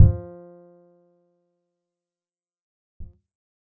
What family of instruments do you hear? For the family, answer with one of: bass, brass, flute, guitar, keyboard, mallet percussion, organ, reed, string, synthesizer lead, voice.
guitar